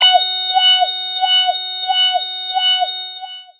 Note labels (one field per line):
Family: voice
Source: synthesizer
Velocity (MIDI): 50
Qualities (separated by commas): long release, non-linear envelope, tempo-synced